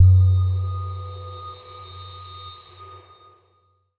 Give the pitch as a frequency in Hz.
92.5 Hz